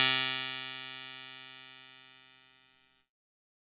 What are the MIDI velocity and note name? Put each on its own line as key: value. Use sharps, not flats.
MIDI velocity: 127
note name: C3